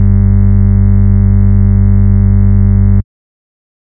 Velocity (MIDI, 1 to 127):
100